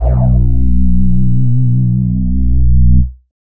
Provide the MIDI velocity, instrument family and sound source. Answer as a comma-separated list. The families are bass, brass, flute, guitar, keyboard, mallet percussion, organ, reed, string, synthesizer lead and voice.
127, voice, synthesizer